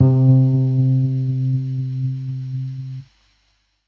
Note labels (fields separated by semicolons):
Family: keyboard; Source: electronic; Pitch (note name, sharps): C3; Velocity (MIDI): 50; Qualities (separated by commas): dark